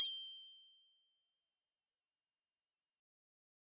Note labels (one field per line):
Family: guitar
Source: synthesizer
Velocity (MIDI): 25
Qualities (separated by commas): bright